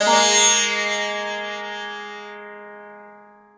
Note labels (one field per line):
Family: guitar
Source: acoustic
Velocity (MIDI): 100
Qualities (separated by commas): bright, multiphonic, reverb